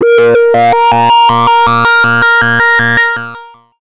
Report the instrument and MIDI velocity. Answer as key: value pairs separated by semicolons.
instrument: synthesizer bass; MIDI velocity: 75